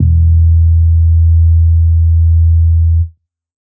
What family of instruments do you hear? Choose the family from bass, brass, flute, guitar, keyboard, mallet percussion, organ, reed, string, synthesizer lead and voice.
bass